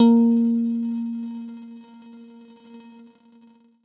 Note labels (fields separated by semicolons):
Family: guitar; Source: electronic; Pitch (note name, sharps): A#3; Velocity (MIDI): 127